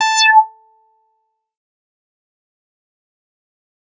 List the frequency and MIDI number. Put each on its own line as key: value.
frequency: 880 Hz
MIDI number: 81